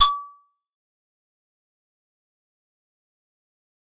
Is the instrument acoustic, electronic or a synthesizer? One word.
acoustic